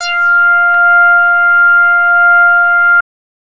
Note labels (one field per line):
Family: bass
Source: synthesizer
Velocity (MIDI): 75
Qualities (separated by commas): distorted